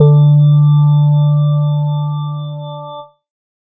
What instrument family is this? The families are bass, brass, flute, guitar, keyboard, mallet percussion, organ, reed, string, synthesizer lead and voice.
organ